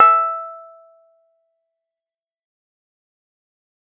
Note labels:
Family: keyboard; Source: electronic; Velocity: 50; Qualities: fast decay, percussive

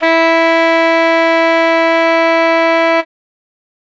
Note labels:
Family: reed; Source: acoustic; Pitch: E4; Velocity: 50

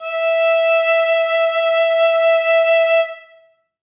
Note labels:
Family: flute; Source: acoustic; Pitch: E5; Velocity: 127; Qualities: reverb

